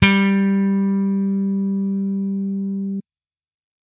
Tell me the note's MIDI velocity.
127